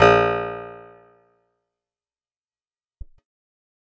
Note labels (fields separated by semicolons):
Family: guitar; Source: acoustic; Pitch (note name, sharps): A#1; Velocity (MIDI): 50; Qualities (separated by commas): fast decay